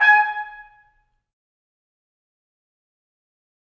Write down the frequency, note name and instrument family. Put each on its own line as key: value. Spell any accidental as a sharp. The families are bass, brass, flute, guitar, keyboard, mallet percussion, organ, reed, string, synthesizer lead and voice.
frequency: 830.6 Hz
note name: G#5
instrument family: brass